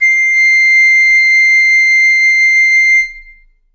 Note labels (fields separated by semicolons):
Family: flute; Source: acoustic; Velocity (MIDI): 75; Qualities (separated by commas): long release, reverb